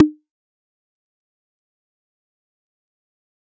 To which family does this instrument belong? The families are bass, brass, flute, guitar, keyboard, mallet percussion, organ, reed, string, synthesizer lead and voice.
bass